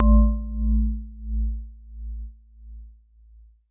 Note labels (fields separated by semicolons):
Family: mallet percussion; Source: acoustic; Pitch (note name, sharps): A1; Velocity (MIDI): 75; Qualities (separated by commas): dark, non-linear envelope